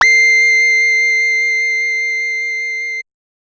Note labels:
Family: bass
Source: synthesizer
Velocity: 25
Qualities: distorted

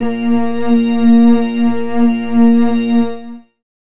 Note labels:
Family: organ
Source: electronic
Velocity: 75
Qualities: reverb

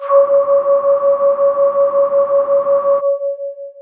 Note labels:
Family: voice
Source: synthesizer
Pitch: C#5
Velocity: 75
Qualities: distorted, long release

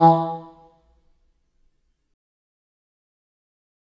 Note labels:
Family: reed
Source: acoustic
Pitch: E3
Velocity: 50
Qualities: fast decay, percussive, reverb

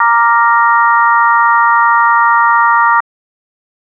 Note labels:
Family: organ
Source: electronic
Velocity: 127

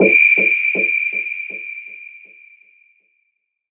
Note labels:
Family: synthesizer lead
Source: synthesizer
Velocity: 25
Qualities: non-linear envelope, reverb

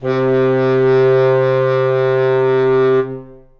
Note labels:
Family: reed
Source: acoustic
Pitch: C3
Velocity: 100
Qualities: long release, reverb

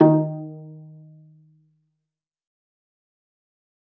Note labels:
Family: string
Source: acoustic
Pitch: D#3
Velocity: 100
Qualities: dark, fast decay, percussive, reverb

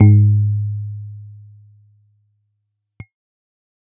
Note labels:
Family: keyboard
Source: electronic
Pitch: G#2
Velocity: 50

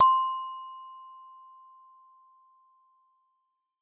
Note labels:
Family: mallet percussion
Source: acoustic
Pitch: C6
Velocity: 75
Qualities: percussive

